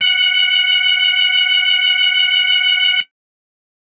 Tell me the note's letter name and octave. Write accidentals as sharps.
F#5